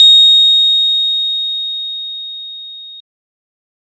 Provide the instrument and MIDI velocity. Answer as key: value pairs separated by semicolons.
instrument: electronic organ; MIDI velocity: 25